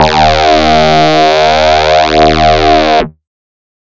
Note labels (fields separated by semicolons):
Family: bass; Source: synthesizer; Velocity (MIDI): 127; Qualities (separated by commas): bright, distorted